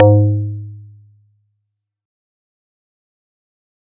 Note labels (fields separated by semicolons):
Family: mallet percussion; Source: acoustic; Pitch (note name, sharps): G#2; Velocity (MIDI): 127; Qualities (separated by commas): fast decay